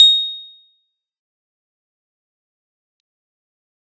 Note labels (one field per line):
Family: keyboard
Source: electronic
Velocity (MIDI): 75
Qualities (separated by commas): bright, fast decay, percussive